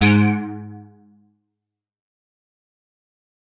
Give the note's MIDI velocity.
75